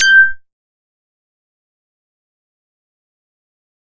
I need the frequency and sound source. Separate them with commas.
1568 Hz, synthesizer